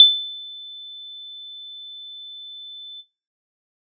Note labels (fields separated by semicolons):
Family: bass; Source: synthesizer; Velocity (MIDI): 127; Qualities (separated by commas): bright